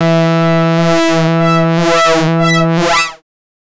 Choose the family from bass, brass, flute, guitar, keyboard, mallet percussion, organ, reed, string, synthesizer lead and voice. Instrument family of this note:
bass